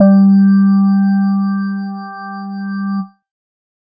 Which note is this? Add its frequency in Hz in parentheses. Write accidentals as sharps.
G3 (196 Hz)